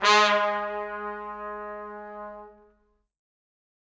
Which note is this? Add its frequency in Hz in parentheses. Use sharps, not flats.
G#3 (207.7 Hz)